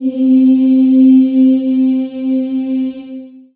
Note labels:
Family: voice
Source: acoustic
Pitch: C4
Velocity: 25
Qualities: long release, reverb

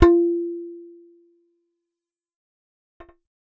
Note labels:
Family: bass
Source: synthesizer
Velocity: 75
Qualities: fast decay

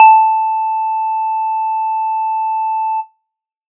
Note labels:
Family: bass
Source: synthesizer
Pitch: A5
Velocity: 75

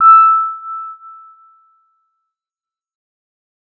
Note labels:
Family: bass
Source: synthesizer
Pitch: E6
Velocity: 100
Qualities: fast decay

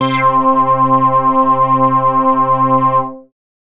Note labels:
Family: bass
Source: synthesizer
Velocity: 100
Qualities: distorted

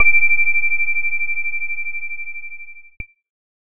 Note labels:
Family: keyboard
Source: electronic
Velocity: 25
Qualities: distorted

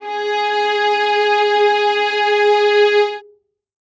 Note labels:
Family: string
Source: acoustic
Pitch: G#4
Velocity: 100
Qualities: reverb

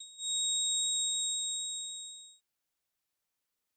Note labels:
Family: bass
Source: synthesizer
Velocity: 50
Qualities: bright, distorted, fast decay

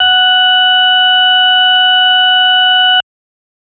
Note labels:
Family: organ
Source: electronic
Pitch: F#5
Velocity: 127

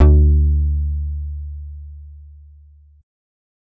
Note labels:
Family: bass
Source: synthesizer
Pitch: D2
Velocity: 127

